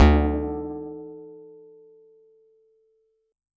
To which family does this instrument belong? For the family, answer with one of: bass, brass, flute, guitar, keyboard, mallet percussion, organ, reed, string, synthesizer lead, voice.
guitar